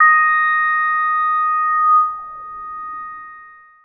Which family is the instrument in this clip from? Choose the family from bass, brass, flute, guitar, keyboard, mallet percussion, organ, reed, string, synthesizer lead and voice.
synthesizer lead